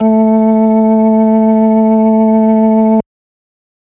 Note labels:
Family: organ; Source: electronic; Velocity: 25

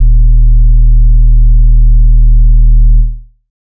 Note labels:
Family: bass; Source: synthesizer; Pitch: D#1; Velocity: 75; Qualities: dark

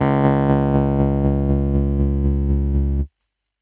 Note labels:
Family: keyboard; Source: electronic; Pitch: C#2; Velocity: 100; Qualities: distorted, tempo-synced

